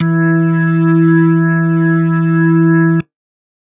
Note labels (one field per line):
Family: organ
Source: electronic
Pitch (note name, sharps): E3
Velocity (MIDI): 75